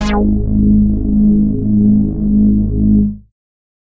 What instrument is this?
synthesizer bass